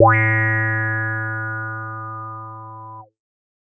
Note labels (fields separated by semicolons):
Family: bass; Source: synthesizer; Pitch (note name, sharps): A2; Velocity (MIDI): 100